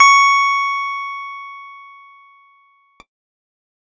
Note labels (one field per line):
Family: keyboard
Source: electronic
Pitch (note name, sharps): C#6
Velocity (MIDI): 75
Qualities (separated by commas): bright